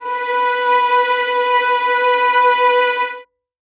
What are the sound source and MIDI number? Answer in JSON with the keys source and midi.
{"source": "acoustic", "midi": 71}